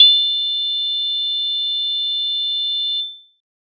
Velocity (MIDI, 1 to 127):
100